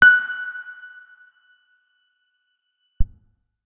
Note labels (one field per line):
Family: guitar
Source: electronic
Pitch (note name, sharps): F#6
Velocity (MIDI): 25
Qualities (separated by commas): reverb